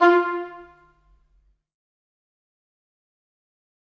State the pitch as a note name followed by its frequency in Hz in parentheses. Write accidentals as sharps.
F4 (349.2 Hz)